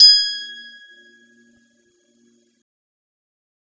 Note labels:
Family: guitar; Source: electronic; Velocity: 127; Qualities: bright, percussive, reverb

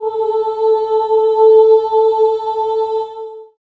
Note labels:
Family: voice; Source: acoustic; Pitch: A4; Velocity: 127; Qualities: long release, reverb

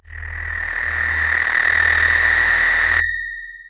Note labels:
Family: voice; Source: synthesizer; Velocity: 25; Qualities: distorted, long release

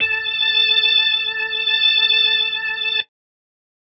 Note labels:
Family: organ; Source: electronic; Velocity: 127; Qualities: bright

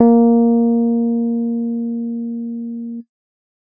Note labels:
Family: keyboard; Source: electronic; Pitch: A#3; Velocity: 75; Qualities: dark

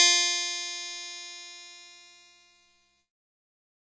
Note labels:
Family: keyboard; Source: electronic; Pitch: F4; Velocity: 25; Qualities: bright, distorted

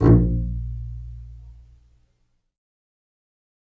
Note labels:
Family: string; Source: acoustic; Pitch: A#1; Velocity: 50; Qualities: fast decay, reverb

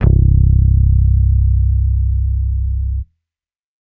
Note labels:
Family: bass; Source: electronic; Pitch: C1; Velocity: 100

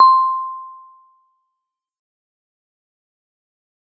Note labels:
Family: mallet percussion; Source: acoustic; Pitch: C6; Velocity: 100; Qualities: fast decay

